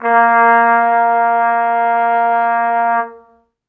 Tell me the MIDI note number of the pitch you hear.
58